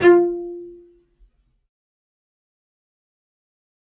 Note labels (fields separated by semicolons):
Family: string; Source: acoustic; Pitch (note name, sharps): F4; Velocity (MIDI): 50; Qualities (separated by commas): fast decay, percussive, reverb